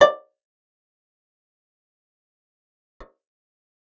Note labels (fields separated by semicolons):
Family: guitar; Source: acoustic; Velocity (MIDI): 127; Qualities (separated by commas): fast decay, percussive, reverb